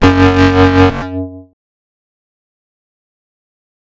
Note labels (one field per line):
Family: bass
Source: synthesizer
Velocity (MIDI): 127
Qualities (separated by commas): distorted, fast decay, multiphonic